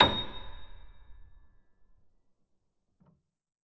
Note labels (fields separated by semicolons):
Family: keyboard; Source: acoustic; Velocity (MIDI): 25; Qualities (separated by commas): reverb